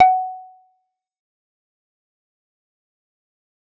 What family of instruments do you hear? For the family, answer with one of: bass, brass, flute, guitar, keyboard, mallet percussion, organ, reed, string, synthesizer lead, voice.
bass